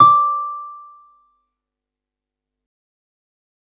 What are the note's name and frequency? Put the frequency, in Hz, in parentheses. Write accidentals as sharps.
D6 (1175 Hz)